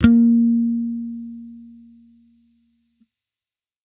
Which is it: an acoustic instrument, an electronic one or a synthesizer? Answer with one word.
electronic